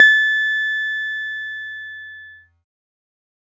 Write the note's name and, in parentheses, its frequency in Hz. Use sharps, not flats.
A6 (1760 Hz)